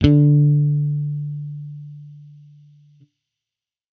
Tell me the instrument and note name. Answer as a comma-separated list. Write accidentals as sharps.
electronic bass, D3